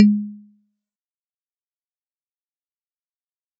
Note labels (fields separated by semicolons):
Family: mallet percussion; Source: acoustic; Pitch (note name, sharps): G#3; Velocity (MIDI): 100; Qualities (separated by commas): fast decay, percussive